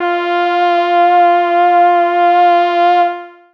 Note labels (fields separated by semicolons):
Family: voice; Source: synthesizer; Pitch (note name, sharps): F4; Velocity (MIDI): 50